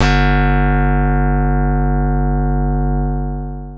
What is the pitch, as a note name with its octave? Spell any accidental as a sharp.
G1